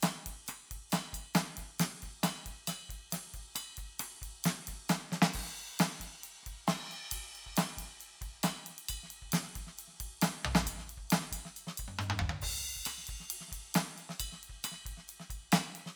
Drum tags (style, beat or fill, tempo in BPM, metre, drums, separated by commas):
rock, beat, 136 BPM, 4/4, crash, ride, ride bell, hi-hat pedal, snare, cross-stick, high tom, mid tom, floor tom, kick